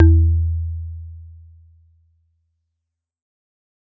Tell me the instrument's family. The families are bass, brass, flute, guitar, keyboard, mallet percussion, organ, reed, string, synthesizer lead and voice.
mallet percussion